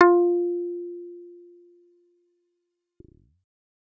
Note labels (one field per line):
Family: bass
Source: synthesizer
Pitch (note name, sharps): F4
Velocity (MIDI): 127